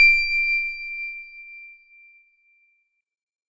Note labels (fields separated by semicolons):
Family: organ; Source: electronic; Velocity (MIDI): 75; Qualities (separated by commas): bright